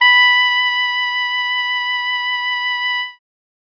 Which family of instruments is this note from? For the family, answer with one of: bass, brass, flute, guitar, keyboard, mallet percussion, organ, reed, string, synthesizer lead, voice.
reed